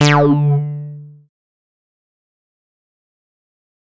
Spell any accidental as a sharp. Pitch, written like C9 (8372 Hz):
D3 (146.8 Hz)